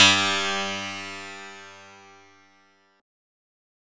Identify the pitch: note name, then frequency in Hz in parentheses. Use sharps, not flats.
G2 (98 Hz)